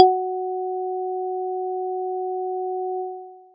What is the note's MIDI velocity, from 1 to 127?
50